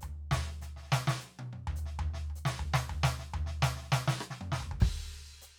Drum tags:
hip-hop, fill, 100 BPM, 4/4, crash, hi-hat pedal, snare, cross-stick, high tom, mid tom, floor tom, kick

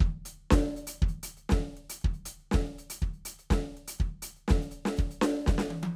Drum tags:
disco, beat, 120 BPM, 4/4, closed hi-hat, snare, high tom, kick

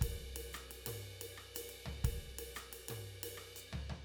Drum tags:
Latin, beat, 118 BPM, 4/4, ride, ride bell, hi-hat pedal, cross-stick, mid tom, floor tom, kick

